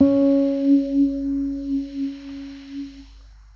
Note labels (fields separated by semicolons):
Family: keyboard; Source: electronic; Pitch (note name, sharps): C#4; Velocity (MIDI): 25; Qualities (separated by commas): dark, long release